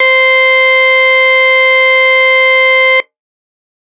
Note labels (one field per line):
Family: organ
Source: electronic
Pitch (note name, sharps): C5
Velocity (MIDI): 127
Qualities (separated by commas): distorted